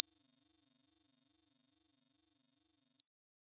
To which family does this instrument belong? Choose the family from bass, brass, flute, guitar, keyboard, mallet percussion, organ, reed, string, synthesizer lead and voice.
organ